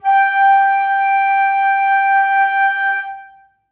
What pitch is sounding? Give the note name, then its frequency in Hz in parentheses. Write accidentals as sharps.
G5 (784 Hz)